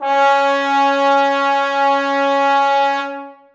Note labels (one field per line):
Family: brass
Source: acoustic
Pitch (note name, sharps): C#4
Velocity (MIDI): 127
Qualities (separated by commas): bright, reverb